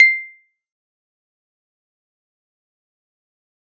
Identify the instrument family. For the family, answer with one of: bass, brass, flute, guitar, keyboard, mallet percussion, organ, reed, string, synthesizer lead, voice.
keyboard